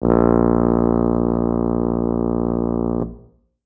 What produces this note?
acoustic brass instrument